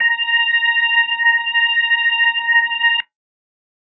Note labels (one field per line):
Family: organ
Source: electronic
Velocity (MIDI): 127